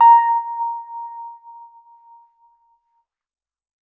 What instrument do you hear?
electronic keyboard